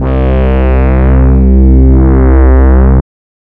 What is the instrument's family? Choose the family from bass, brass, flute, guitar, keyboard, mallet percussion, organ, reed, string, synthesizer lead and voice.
reed